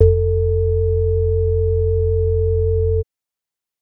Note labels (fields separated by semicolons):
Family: organ; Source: electronic; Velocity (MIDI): 25; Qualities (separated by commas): multiphonic